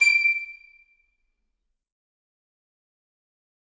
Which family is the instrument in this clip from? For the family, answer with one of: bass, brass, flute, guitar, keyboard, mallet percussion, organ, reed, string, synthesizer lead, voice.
flute